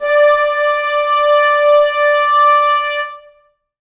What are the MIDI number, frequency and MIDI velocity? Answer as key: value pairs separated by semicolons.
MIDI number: 74; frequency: 587.3 Hz; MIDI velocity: 127